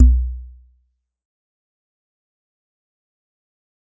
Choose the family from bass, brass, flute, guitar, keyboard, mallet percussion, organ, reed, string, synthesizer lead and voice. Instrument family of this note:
mallet percussion